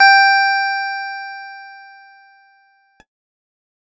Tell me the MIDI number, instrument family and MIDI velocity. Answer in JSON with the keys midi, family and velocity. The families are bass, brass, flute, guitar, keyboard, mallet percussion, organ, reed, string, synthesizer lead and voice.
{"midi": 79, "family": "keyboard", "velocity": 100}